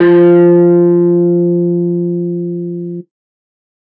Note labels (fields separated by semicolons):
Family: guitar; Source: electronic; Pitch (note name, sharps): F3; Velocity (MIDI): 75; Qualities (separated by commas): distorted